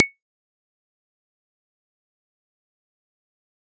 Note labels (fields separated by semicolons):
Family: guitar; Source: electronic; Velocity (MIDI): 50; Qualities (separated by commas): fast decay, percussive